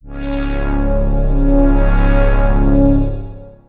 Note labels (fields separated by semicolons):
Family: synthesizer lead; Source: synthesizer; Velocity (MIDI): 75; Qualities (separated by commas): bright, long release, non-linear envelope